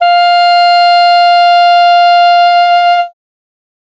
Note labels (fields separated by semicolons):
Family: reed; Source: acoustic; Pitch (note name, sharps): F5; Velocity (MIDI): 127